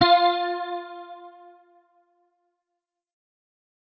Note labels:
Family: guitar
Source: electronic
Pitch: F4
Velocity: 25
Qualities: fast decay

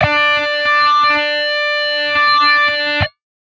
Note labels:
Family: guitar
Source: electronic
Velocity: 75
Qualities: bright, distorted

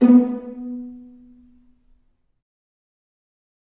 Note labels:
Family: string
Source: acoustic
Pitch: B3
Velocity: 75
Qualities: dark, fast decay, reverb

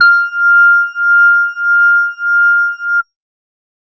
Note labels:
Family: organ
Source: electronic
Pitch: F6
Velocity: 75

